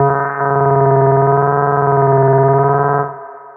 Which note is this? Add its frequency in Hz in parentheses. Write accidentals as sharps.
C#3 (138.6 Hz)